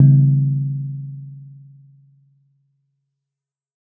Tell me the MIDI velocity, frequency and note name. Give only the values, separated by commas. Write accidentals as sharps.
127, 138.6 Hz, C#3